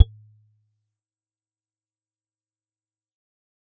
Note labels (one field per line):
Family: guitar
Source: acoustic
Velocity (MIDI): 100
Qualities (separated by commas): fast decay, percussive